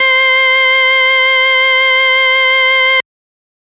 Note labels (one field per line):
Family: organ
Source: electronic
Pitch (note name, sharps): C5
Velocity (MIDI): 127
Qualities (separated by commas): bright, distorted